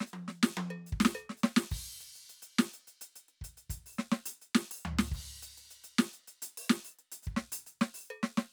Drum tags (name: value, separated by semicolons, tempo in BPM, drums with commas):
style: rock; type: beat; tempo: 140 BPM; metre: 4/4; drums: crash, closed hi-hat, open hi-hat, hi-hat pedal, percussion, snare, cross-stick, high tom, floor tom, kick